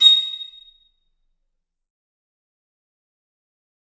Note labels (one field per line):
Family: reed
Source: acoustic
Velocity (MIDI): 25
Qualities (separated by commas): bright, fast decay, percussive, reverb